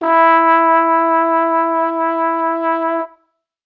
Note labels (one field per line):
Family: brass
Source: acoustic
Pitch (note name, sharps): E4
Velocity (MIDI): 50